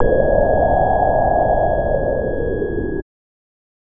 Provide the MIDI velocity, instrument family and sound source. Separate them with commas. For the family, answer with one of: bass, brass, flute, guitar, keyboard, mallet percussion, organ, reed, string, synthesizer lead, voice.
50, bass, synthesizer